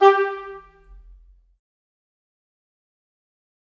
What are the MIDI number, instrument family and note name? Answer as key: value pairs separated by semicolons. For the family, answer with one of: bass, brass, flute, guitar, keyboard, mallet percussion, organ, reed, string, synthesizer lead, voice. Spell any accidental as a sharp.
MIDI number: 67; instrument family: reed; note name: G4